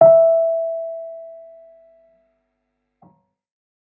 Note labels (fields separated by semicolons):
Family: keyboard; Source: electronic; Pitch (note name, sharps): E5; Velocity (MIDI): 50